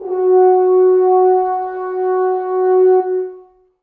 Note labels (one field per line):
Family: brass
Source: acoustic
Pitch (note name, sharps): F#4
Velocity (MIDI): 75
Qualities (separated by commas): long release, reverb